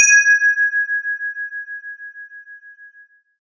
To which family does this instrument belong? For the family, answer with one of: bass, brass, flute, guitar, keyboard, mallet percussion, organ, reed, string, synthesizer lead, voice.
guitar